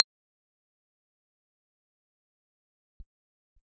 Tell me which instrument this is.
electronic keyboard